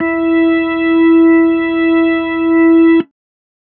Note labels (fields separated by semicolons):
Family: organ; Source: electronic; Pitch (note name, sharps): E4; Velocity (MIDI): 100